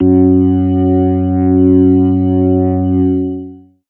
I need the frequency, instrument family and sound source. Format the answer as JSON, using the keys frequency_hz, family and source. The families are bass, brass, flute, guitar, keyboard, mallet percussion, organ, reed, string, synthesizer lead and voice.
{"frequency_hz": 92.5, "family": "organ", "source": "electronic"}